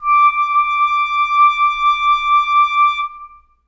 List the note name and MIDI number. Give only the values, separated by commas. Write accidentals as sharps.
D6, 86